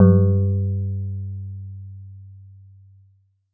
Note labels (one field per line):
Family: guitar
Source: synthesizer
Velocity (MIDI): 100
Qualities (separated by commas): dark